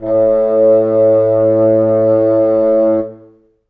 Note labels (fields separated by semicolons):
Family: reed; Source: acoustic; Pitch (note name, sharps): A2; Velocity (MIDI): 25; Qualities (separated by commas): reverb